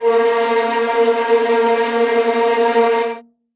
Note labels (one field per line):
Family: string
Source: acoustic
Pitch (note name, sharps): A#3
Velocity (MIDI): 50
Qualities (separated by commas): bright, non-linear envelope, reverb